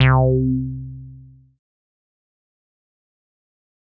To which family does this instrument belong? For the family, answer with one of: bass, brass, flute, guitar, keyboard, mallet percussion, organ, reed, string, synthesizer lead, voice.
bass